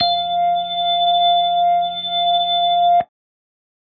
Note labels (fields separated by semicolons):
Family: organ; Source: electronic; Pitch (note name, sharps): F5; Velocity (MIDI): 100